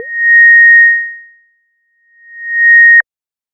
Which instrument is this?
synthesizer bass